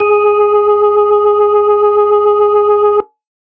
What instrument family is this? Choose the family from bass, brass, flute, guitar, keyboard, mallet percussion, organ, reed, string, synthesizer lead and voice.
organ